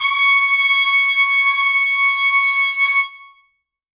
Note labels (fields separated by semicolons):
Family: brass; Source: acoustic; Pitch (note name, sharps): C#6; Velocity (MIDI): 127; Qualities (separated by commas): bright, reverb